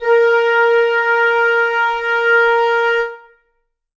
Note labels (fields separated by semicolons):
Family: reed; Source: acoustic; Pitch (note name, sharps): A#4; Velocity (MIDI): 100; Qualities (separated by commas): reverb